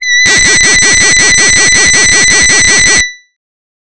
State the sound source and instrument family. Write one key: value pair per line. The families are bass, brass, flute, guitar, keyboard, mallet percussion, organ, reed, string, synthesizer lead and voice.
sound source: synthesizer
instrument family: voice